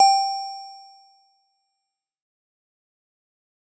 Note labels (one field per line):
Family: mallet percussion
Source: acoustic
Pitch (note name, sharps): G5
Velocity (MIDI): 100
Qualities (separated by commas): bright, fast decay